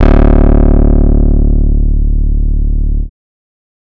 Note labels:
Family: bass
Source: synthesizer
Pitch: D1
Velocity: 100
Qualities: distorted

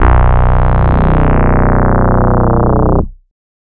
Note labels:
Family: bass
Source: synthesizer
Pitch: B0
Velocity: 127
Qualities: bright, distorted

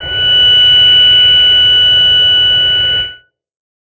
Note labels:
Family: bass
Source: synthesizer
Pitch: F#6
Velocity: 25

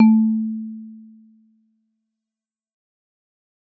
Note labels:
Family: mallet percussion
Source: acoustic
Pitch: A3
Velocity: 100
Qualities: fast decay

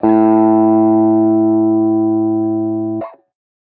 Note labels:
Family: guitar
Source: electronic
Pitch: A2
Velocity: 50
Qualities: distorted

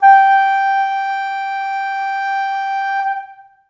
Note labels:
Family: flute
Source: acoustic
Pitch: G5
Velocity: 127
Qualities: long release, reverb

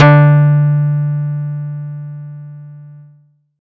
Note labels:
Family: guitar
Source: acoustic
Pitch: D3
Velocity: 50

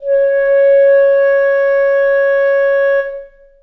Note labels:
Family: reed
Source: acoustic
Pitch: C#5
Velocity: 50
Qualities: long release, reverb

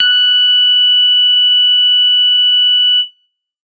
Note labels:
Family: bass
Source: synthesizer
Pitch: F#6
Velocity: 50

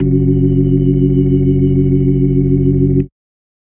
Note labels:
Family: organ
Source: electronic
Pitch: F#1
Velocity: 127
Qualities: dark

